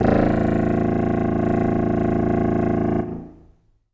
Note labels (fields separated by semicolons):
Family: reed; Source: acoustic; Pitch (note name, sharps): A0; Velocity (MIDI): 50; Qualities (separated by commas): reverb